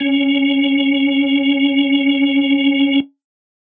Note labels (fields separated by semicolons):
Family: organ; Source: electronic; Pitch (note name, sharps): C#4; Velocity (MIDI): 50